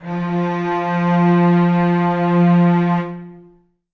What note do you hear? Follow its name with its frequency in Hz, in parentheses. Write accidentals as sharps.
F3 (174.6 Hz)